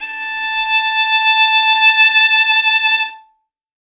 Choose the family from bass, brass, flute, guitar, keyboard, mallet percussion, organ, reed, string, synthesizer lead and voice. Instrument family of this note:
string